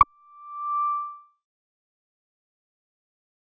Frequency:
1175 Hz